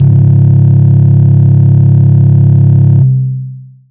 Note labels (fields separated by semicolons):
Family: guitar; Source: electronic; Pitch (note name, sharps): C#1; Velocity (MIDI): 127; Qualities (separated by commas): bright, distorted, long release